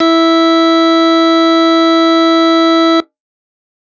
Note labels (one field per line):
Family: organ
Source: electronic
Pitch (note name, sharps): E4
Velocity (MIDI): 127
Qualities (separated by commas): distorted